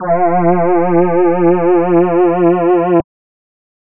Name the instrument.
synthesizer voice